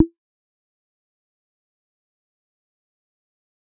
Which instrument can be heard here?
synthesizer bass